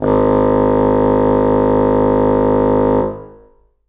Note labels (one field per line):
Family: reed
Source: acoustic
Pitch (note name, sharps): G#1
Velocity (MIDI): 127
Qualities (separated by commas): long release, reverb